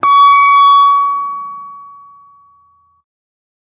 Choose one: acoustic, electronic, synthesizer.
electronic